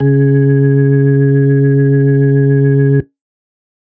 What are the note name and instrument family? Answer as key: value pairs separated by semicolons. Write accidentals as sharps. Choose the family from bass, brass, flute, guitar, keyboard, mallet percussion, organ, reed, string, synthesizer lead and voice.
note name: C#3; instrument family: organ